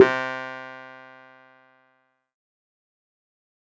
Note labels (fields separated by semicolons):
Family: keyboard; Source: electronic; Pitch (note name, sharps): C3; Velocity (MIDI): 100; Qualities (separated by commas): distorted, fast decay